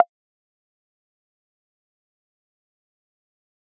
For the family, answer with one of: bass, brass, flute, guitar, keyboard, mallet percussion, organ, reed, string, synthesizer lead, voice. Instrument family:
guitar